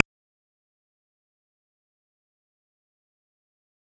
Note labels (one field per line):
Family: bass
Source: synthesizer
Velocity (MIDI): 75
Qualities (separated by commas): fast decay, percussive